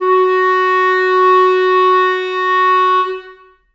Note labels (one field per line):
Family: reed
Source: acoustic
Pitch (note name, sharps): F#4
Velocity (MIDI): 127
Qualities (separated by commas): long release, reverb